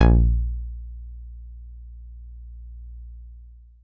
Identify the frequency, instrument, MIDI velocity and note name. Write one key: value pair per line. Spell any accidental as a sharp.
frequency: 58.27 Hz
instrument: synthesizer guitar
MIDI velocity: 25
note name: A#1